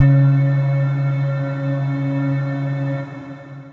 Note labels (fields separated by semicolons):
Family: guitar; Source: electronic; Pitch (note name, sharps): C#3; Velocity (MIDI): 50; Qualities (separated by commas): long release